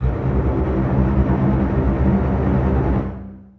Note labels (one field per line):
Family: string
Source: acoustic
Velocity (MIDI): 100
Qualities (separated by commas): long release, non-linear envelope, reverb